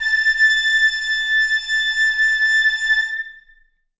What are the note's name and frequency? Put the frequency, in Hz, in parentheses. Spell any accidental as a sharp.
A6 (1760 Hz)